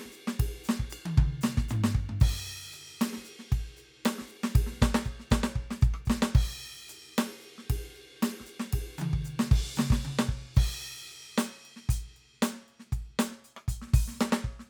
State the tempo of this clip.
115 BPM